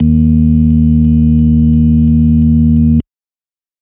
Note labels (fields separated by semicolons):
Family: organ; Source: electronic; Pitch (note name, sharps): D#2; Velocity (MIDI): 127; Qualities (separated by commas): dark